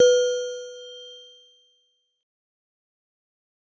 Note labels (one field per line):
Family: mallet percussion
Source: acoustic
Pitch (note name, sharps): B4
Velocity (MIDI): 75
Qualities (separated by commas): fast decay